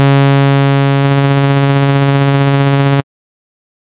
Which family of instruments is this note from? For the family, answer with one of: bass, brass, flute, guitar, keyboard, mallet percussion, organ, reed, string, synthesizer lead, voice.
bass